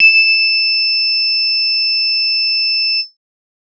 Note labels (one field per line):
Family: bass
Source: synthesizer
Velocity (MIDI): 75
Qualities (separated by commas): bright